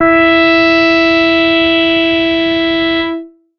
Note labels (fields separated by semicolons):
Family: bass; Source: synthesizer; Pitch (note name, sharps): E4; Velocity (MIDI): 50; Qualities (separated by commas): distorted